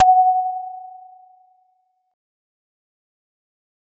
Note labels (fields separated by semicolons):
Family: mallet percussion; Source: acoustic; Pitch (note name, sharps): F#5; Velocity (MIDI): 50; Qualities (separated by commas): fast decay